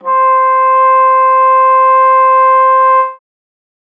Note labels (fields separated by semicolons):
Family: reed; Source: acoustic; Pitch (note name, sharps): C5; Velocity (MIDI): 75